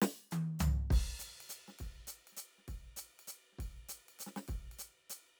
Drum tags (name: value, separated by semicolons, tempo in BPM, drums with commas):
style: jazz; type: beat; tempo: 200 BPM; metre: 3/4; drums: crash, ride, hi-hat pedal, snare, high tom, floor tom, kick